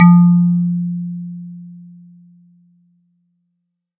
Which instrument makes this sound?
acoustic mallet percussion instrument